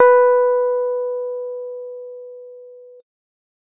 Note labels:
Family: keyboard; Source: electronic; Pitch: B4; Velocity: 100; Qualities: dark

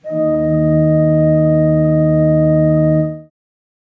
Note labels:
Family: organ; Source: acoustic; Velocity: 127; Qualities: dark, reverb

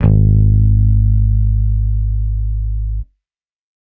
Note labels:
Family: bass; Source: electronic; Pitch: G#1; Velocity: 127

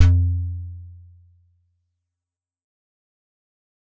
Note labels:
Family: keyboard; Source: acoustic; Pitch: F2; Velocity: 50; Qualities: fast decay

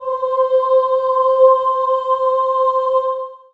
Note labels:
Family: voice; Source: acoustic; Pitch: C5; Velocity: 75; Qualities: reverb

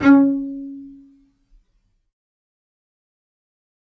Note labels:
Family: string; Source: acoustic; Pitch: C#4; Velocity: 50; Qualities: fast decay, reverb

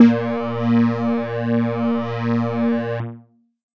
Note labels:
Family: keyboard; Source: electronic; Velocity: 127; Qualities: distorted

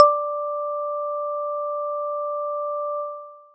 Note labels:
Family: mallet percussion; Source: acoustic; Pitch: D5; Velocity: 100

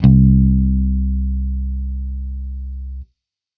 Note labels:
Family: bass; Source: electronic; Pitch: C2; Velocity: 100

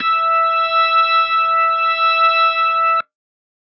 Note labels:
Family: organ; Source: electronic; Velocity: 127

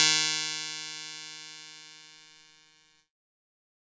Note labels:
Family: keyboard; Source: electronic; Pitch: D#3; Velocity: 50; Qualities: bright, distorted

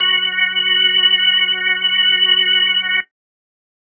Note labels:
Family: organ; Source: electronic; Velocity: 50

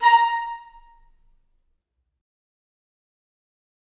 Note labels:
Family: reed; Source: acoustic; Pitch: A#5; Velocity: 25; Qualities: fast decay, reverb

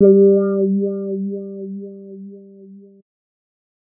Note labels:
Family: bass; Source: synthesizer; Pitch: G3; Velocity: 50; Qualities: dark, distorted

